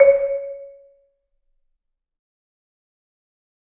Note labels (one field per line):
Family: mallet percussion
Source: acoustic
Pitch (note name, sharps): C#5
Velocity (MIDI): 100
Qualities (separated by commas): fast decay, percussive, reverb